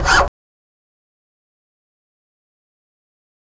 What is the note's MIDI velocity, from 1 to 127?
50